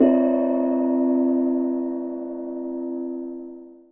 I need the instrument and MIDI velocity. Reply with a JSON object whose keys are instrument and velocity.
{"instrument": "acoustic mallet percussion instrument", "velocity": 75}